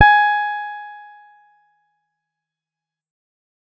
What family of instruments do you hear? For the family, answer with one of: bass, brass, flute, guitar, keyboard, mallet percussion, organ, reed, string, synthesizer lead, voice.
guitar